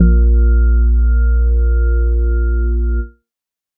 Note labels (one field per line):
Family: organ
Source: electronic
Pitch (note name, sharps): A#1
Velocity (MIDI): 25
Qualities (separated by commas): dark